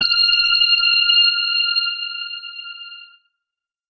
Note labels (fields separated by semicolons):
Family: guitar; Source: electronic; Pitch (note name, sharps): F6; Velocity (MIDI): 50